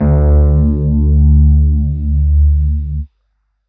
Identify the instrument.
electronic keyboard